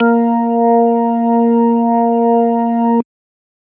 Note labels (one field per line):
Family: organ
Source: electronic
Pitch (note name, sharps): A#3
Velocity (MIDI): 50